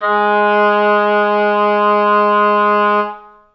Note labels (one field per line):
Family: reed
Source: acoustic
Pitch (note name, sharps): G#3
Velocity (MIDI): 100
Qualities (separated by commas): reverb